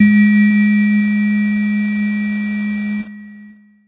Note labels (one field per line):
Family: keyboard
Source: electronic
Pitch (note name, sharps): G#3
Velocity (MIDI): 25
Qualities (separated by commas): bright, distorted, long release